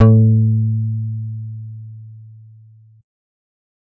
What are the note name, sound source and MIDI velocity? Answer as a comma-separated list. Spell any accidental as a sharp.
A2, synthesizer, 75